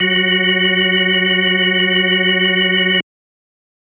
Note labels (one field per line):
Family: organ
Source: electronic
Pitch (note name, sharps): F#3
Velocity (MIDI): 75